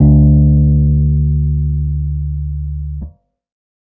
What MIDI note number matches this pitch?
38